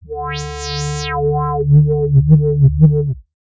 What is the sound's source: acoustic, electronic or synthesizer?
synthesizer